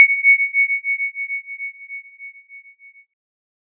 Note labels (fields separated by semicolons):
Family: keyboard; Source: synthesizer; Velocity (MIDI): 25